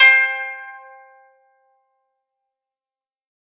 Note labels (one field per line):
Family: guitar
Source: acoustic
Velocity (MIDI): 50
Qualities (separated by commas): fast decay